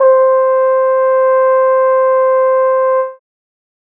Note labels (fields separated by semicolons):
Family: brass; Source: acoustic; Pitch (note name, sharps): C5; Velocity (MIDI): 25